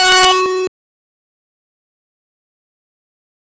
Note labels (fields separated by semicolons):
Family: bass; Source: synthesizer; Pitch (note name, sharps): F#4; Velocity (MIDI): 127; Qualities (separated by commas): bright, distorted, fast decay